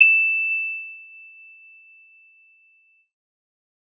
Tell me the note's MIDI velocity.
127